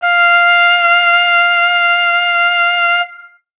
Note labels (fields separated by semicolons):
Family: brass; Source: acoustic; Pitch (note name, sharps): F5; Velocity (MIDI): 50; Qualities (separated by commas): distorted